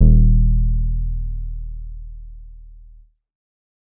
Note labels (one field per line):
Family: bass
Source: synthesizer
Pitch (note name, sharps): D#1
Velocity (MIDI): 75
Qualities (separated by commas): dark